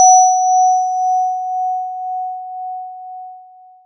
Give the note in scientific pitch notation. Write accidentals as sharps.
F#5